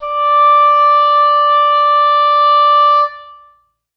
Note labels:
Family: reed; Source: acoustic; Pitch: D5; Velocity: 127; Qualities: long release, reverb

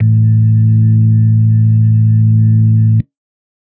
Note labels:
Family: organ; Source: electronic; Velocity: 25; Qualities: dark

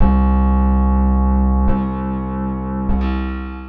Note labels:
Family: guitar; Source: acoustic; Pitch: C2; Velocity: 100; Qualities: reverb

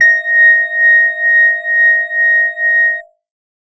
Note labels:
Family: organ; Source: electronic; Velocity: 25; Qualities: distorted

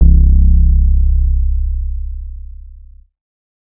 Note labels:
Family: bass; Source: synthesizer; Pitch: C1; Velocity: 25; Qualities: distorted

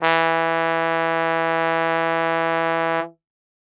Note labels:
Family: brass; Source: acoustic; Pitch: E3; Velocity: 127; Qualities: bright

